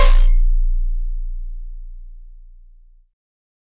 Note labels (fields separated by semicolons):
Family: keyboard; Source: synthesizer; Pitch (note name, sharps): A#0; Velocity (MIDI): 127